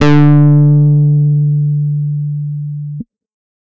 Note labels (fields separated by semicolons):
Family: guitar; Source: electronic; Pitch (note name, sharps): D3; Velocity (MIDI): 25; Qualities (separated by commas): distorted